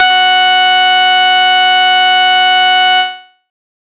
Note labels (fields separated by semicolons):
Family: bass; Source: synthesizer; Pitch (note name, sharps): F#5; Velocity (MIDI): 127; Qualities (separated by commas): bright, distorted